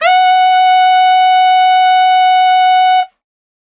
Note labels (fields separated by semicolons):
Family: reed; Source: acoustic; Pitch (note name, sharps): F#5; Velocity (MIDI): 100; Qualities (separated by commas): bright